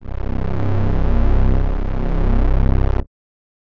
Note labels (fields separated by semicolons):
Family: reed; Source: acoustic; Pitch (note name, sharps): C1; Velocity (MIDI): 25